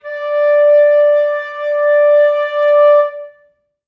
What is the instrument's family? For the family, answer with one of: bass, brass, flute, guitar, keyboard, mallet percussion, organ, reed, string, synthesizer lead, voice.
flute